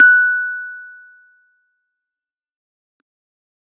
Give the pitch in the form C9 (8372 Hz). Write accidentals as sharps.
F#6 (1480 Hz)